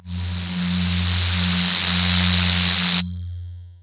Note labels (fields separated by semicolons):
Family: voice; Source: synthesizer; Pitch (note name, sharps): F2; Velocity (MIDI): 75; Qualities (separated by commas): distorted, long release